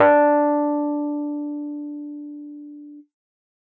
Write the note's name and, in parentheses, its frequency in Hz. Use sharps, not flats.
D4 (293.7 Hz)